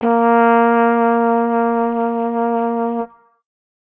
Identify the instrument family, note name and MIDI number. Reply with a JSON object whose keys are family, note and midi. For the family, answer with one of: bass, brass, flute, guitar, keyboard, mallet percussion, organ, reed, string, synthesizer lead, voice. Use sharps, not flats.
{"family": "brass", "note": "A#3", "midi": 58}